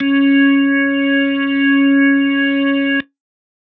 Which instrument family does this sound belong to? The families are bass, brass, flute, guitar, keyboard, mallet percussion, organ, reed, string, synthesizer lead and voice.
organ